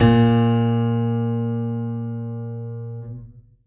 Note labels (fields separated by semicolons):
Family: keyboard; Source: acoustic; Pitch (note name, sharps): A#2; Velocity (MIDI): 127; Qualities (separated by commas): reverb